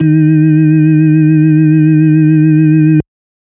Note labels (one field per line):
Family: organ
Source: electronic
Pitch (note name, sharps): D#3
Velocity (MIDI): 100